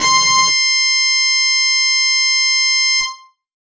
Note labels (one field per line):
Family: guitar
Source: electronic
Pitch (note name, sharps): C6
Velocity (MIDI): 127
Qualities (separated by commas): distorted